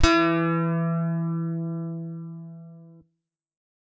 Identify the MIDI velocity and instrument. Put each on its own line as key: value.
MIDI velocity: 100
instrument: electronic guitar